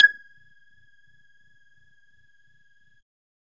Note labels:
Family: bass; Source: synthesizer; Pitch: G#6; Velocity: 50; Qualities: percussive

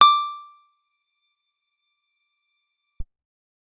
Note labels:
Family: guitar; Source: acoustic; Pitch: D6; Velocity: 50; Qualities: percussive

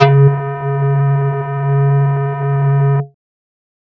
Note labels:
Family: flute; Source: synthesizer; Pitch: C#3; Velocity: 127; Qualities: distorted

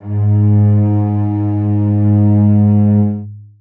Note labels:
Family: string; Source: acoustic; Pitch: G#2; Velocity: 50; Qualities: long release, reverb

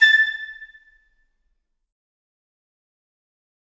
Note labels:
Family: flute; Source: acoustic; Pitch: A6; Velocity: 75; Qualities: fast decay, percussive, reverb

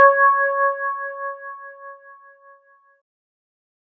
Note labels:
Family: keyboard; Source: electronic; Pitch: C#5; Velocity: 100

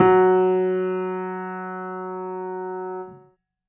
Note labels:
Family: keyboard; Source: acoustic; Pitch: F#3; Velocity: 50

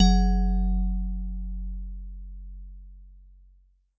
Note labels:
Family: mallet percussion; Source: acoustic; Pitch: F#1; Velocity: 100

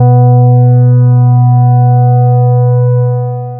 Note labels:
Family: bass; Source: synthesizer; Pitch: B2; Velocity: 75; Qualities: long release

